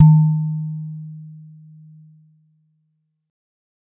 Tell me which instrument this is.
acoustic mallet percussion instrument